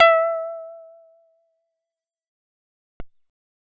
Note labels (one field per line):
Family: bass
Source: synthesizer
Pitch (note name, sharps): E5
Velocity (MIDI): 50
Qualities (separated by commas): fast decay